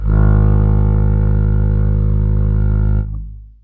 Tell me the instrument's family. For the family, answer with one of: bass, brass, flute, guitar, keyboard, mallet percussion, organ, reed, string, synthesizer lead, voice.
reed